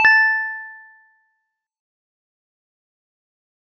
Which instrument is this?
acoustic mallet percussion instrument